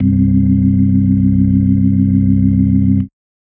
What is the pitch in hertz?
32.7 Hz